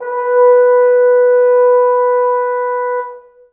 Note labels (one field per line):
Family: brass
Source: acoustic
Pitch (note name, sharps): B4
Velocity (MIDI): 75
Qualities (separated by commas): reverb